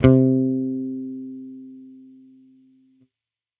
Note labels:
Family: bass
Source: electronic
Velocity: 50

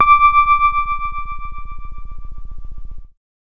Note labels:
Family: keyboard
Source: electronic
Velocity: 50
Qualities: dark

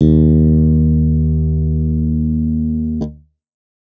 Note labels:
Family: bass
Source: electronic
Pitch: D#2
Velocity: 75

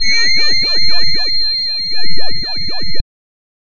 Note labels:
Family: reed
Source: synthesizer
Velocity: 50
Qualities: bright, distorted, non-linear envelope

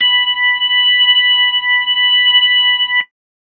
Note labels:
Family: organ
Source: electronic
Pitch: B5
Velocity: 100

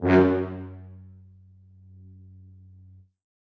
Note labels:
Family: brass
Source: acoustic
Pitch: F#2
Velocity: 25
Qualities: reverb

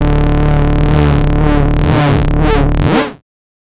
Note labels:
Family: bass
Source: synthesizer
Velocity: 25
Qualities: distorted, non-linear envelope

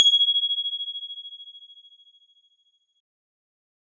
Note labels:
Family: keyboard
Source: electronic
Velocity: 100

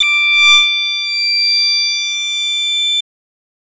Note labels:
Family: voice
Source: synthesizer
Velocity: 127

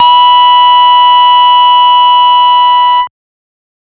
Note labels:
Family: bass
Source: synthesizer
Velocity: 50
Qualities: bright, distorted, multiphonic

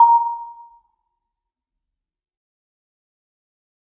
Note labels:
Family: mallet percussion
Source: acoustic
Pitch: A#5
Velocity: 25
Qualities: dark, fast decay, percussive, reverb

